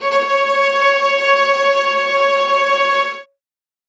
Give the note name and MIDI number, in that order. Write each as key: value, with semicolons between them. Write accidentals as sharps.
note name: C#5; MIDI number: 73